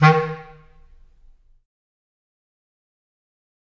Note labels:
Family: reed; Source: acoustic; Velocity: 75; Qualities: fast decay, percussive, reverb

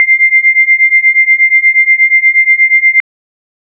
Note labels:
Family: organ; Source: electronic; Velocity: 100

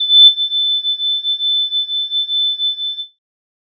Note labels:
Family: flute; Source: synthesizer; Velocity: 50; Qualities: bright, distorted

